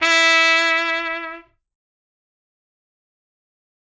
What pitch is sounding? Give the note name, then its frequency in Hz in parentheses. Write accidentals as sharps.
E4 (329.6 Hz)